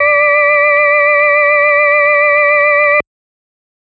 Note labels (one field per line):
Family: organ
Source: electronic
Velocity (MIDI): 75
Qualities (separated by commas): multiphonic